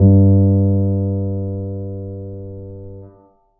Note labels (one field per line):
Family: keyboard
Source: acoustic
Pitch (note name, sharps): G2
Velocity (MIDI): 25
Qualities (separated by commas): dark, reverb